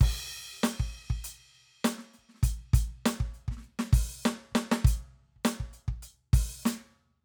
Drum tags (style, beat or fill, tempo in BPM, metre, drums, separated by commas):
Latin funk, beat, 100 BPM, 4/4, crash, ride, closed hi-hat, open hi-hat, hi-hat pedal, snare, kick